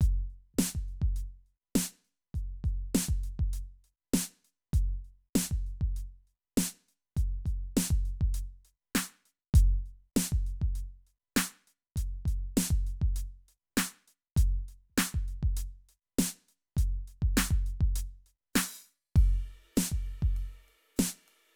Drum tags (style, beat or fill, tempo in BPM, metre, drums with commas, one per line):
Latin funk
beat
100 BPM
4/4
crash, ride, closed hi-hat, hi-hat pedal, snare, kick